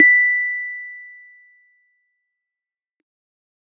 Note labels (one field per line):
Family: keyboard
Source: electronic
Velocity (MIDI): 25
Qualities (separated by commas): fast decay